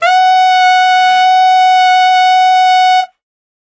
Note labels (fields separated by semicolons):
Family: reed; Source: acoustic; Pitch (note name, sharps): F#5; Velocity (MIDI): 127; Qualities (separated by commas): bright